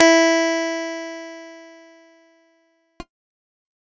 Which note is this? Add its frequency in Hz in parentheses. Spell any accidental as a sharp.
E4 (329.6 Hz)